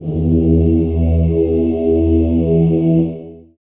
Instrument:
acoustic voice